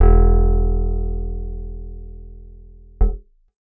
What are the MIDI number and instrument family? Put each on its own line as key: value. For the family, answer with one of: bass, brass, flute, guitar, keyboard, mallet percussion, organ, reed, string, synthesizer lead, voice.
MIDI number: 28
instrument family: guitar